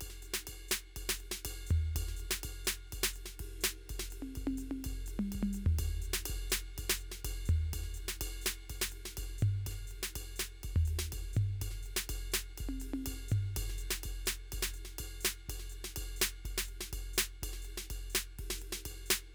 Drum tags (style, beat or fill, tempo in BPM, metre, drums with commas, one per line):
calypso
beat
124 BPM
4/4
ride, ride bell, hi-hat pedal, snare, high tom, mid tom, floor tom, kick